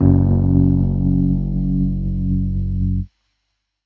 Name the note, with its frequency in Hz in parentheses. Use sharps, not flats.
F#1 (46.25 Hz)